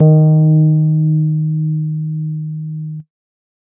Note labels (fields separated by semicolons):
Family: keyboard; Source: electronic; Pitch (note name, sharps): D#3; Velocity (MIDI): 25